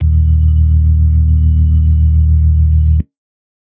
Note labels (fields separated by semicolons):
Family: organ; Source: electronic; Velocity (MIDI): 100; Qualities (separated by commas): dark